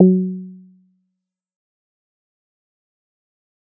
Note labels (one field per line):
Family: bass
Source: synthesizer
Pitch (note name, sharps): F#3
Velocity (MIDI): 75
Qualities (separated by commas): dark, fast decay, percussive